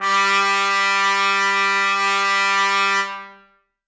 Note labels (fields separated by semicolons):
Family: brass; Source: acoustic; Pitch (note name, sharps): G3; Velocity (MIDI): 127; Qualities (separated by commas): bright, reverb